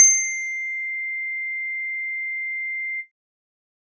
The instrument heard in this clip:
electronic keyboard